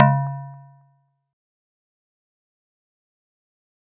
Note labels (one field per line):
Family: mallet percussion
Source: acoustic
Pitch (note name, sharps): C#3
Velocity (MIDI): 50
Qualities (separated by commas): fast decay, percussive